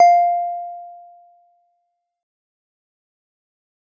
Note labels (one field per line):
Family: guitar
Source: synthesizer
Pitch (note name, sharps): F5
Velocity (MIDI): 100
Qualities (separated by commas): dark, fast decay